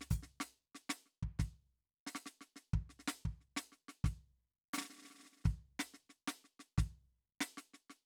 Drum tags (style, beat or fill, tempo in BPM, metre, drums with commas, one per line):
folk rock
beat
90 BPM
4/4
hi-hat pedal, snare, kick